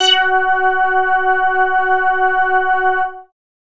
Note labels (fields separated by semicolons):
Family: bass; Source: synthesizer; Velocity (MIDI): 50; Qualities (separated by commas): distorted